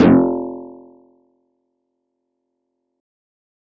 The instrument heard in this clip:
synthesizer guitar